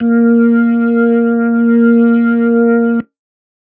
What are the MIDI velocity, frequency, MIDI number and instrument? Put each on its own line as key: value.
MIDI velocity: 25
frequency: 233.1 Hz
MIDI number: 58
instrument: electronic organ